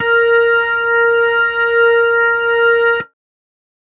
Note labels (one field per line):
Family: organ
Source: electronic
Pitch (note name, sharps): A#4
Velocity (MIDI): 25